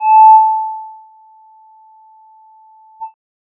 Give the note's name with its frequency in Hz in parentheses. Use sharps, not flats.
A5 (880 Hz)